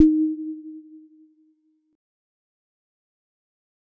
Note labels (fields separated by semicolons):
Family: mallet percussion; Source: acoustic; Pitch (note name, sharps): D#4; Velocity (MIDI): 25; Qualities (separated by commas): dark, fast decay